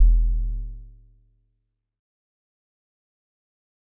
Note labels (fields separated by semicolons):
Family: mallet percussion; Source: acoustic; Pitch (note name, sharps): E1; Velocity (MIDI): 25; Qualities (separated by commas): dark, fast decay